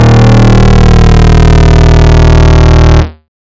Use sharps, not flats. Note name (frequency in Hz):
D#1 (38.89 Hz)